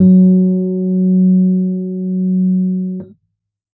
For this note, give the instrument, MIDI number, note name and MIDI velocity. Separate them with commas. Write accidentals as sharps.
electronic keyboard, 54, F#3, 50